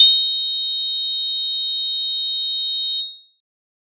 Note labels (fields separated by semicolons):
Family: keyboard; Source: electronic; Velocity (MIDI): 100; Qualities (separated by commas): bright